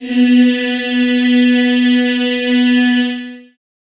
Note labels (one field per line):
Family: voice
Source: acoustic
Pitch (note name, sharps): B3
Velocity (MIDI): 75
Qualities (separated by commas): long release, reverb